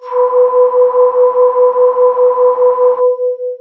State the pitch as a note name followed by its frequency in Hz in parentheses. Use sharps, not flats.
B4 (493.9 Hz)